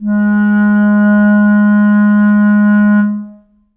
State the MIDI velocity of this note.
25